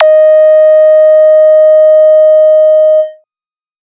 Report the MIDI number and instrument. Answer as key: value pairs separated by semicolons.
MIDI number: 75; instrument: synthesizer bass